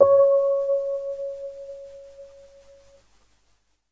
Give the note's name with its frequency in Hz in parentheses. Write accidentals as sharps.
C#5 (554.4 Hz)